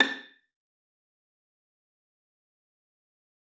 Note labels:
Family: string; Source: acoustic; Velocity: 50; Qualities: fast decay, percussive, reverb

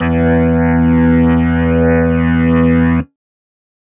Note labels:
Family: organ; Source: electronic; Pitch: E2; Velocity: 127

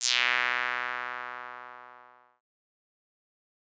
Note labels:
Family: bass; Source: synthesizer; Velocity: 25; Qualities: bright, distorted, fast decay

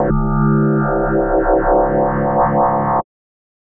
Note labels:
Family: mallet percussion; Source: synthesizer; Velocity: 127; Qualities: multiphonic, non-linear envelope

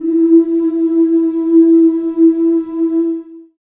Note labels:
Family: voice; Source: acoustic; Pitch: E4; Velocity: 127; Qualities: long release, reverb

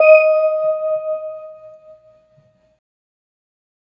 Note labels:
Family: organ; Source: electronic; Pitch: D#5; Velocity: 75

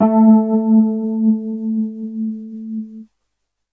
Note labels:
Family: keyboard; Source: electronic; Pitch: A3; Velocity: 75

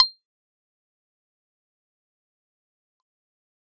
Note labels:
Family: keyboard; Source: electronic; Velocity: 75; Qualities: fast decay, percussive

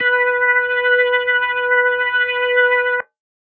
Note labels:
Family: organ; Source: electronic; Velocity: 127; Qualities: distorted

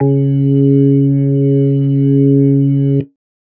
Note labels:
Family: organ; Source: electronic; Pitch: C#3; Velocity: 100

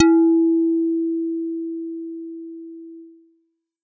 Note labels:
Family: bass; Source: synthesizer; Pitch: E4; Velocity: 127; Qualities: distorted

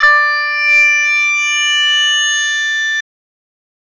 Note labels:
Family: voice; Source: synthesizer; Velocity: 127; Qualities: bright, distorted

